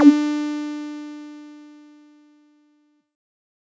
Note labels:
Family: bass; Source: synthesizer; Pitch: D4; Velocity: 75; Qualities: bright, distorted

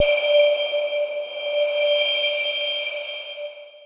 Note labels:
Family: mallet percussion; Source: electronic; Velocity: 75; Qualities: bright, long release, non-linear envelope

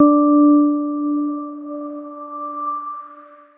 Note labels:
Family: keyboard; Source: electronic; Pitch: D4; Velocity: 50; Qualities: dark

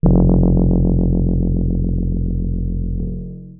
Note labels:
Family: keyboard; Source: electronic; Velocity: 25; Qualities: dark, distorted, long release

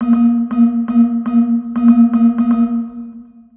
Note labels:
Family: mallet percussion; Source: synthesizer; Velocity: 127; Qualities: dark, long release, multiphonic, percussive, tempo-synced

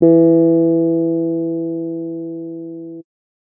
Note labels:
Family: keyboard; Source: electronic; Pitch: E3; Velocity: 50; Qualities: dark

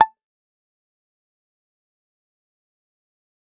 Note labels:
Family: guitar; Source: electronic; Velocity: 50; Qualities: fast decay, percussive

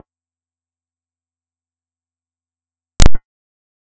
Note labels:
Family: bass; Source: synthesizer; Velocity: 75; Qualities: percussive, reverb

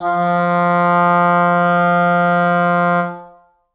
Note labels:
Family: reed; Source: acoustic; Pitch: F3; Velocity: 75; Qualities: reverb

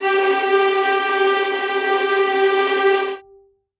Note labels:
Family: string; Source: acoustic; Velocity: 100; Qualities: bright, non-linear envelope, reverb

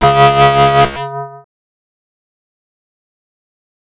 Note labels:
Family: bass; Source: synthesizer; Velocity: 100; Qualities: distorted, fast decay, multiphonic

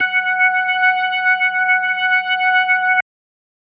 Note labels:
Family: organ; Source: electronic; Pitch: F#5; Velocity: 50; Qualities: distorted

